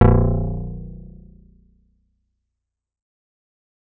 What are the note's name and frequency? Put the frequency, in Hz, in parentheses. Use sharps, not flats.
A#0 (29.14 Hz)